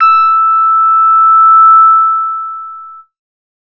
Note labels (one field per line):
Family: bass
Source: synthesizer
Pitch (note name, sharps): E6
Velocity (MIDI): 25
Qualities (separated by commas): distorted